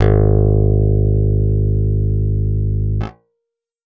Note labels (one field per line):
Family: guitar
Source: acoustic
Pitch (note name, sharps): G#1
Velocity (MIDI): 127